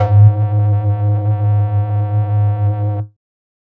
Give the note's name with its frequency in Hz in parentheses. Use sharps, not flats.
G#2 (103.8 Hz)